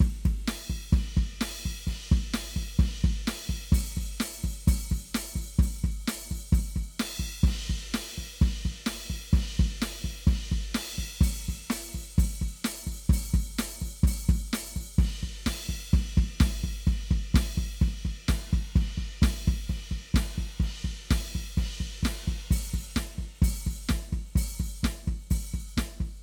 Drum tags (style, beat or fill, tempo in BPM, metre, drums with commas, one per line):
rock
beat
128 BPM
4/4
crash, ride, open hi-hat, snare, cross-stick, kick